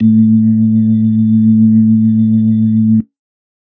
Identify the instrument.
electronic organ